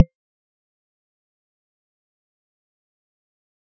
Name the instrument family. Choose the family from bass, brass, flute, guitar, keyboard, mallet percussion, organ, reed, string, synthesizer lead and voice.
mallet percussion